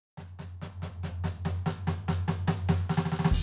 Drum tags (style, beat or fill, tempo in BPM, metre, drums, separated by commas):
rock, fill, 145 BPM, 4/4, crash, snare, floor tom, kick